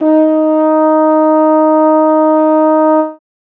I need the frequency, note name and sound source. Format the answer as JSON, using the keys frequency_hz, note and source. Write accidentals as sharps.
{"frequency_hz": 311.1, "note": "D#4", "source": "acoustic"}